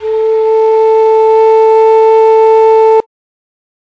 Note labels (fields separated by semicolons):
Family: flute; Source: acoustic; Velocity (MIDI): 50